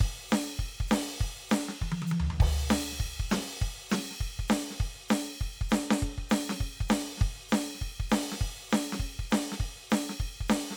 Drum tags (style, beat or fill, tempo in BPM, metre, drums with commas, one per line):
rockabilly
beat
200 BPM
4/4
crash, hi-hat pedal, snare, high tom, floor tom, kick